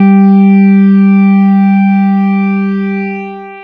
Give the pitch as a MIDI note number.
55